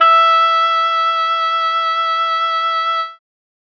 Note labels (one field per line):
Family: reed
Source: acoustic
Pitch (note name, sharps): E5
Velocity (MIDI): 127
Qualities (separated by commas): bright